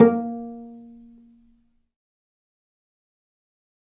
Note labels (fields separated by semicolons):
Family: string; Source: acoustic; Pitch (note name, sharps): A#3; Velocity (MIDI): 75; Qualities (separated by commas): dark, fast decay, percussive, reverb